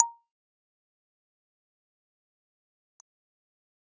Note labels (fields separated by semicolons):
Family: keyboard; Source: electronic; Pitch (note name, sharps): A#5; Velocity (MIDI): 25; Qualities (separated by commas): fast decay, percussive